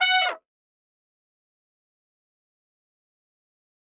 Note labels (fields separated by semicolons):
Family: brass; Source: acoustic; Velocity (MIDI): 50; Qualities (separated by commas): bright, fast decay, percussive, reverb